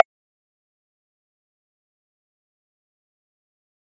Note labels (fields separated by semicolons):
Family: mallet percussion; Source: acoustic; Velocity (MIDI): 75; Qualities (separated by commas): fast decay, percussive